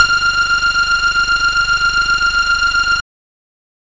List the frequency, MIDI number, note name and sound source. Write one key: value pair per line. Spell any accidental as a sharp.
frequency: 1397 Hz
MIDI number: 89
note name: F6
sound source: synthesizer